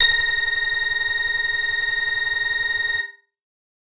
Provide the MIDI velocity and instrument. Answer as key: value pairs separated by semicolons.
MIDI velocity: 75; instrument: electronic keyboard